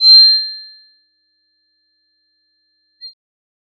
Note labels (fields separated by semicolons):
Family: bass; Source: synthesizer; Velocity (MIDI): 100; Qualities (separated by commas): bright, percussive